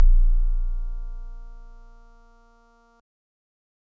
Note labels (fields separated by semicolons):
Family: keyboard; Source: electronic; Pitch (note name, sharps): A#0; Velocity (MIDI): 75; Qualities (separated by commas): dark